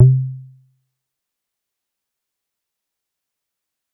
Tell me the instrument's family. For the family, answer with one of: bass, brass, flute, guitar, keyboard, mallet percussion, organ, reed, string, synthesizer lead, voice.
bass